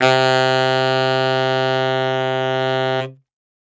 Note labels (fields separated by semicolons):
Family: reed; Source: acoustic; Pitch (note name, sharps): C3; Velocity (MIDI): 100